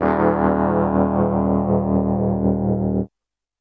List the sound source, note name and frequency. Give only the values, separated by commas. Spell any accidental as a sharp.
electronic, D#1, 38.89 Hz